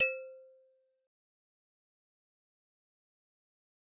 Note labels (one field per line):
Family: mallet percussion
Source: acoustic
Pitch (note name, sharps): C5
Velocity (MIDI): 25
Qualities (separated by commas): fast decay, percussive